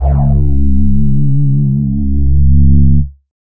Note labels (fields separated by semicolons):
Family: voice; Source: synthesizer; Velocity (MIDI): 127